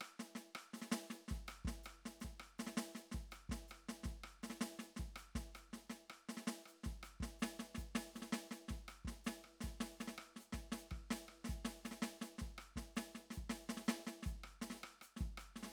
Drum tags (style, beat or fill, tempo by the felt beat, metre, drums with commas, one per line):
Venezuelan merengue
beat
324 eighth notes per minute
5/8
hi-hat pedal, snare, cross-stick, kick